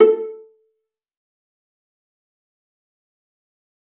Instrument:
acoustic string instrument